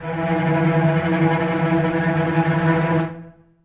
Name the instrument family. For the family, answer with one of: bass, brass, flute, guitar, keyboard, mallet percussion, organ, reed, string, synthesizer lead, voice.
string